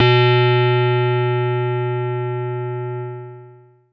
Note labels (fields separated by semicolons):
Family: keyboard; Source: electronic; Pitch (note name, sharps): B2; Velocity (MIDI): 25; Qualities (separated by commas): distorted, long release